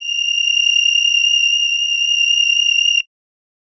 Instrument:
acoustic reed instrument